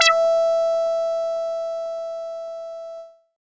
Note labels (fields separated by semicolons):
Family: bass; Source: synthesizer; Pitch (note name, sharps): E5; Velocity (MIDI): 100; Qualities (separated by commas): distorted